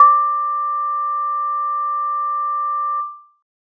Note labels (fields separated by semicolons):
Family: keyboard; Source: electronic; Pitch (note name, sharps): D6; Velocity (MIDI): 75